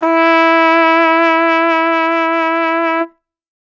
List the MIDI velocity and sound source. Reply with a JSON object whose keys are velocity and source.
{"velocity": 75, "source": "acoustic"}